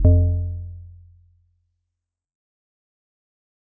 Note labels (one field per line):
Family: mallet percussion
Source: acoustic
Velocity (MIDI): 75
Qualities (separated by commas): dark, fast decay, multiphonic